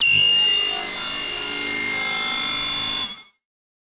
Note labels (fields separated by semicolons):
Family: synthesizer lead; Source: synthesizer; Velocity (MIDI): 127; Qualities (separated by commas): bright, distorted, multiphonic, non-linear envelope